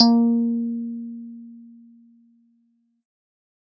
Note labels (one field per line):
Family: keyboard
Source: electronic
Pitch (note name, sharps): A#3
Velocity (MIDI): 25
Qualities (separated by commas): distorted